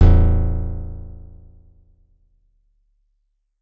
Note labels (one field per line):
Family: guitar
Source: acoustic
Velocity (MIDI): 100